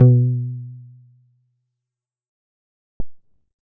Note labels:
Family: bass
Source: synthesizer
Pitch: B2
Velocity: 25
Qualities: dark, fast decay

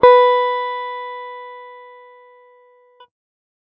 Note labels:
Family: guitar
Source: electronic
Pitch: B4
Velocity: 50

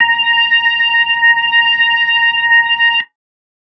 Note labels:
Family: organ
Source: electronic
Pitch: A#5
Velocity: 100

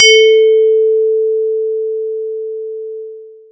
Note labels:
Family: mallet percussion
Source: electronic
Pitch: A4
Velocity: 75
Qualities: long release, multiphonic

